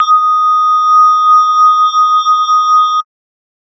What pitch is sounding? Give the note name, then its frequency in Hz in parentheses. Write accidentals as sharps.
D#6 (1245 Hz)